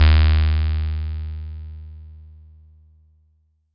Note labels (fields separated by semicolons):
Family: bass; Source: synthesizer; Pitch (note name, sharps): D#2; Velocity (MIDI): 127; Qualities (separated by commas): bright, distorted